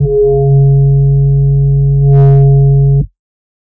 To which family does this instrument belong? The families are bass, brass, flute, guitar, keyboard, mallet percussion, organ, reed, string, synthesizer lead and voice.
bass